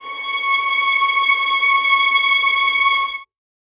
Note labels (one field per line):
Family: string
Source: acoustic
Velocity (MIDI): 75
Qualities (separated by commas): reverb